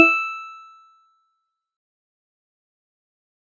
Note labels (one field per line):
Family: mallet percussion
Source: acoustic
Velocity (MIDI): 127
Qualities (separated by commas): fast decay, percussive